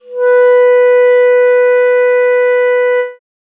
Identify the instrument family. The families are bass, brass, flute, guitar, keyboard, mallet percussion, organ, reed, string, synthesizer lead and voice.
reed